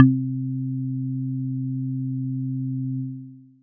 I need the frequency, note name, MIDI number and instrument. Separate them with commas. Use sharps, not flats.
130.8 Hz, C3, 48, acoustic mallet percussion instrument